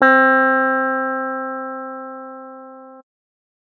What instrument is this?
electronic keyboard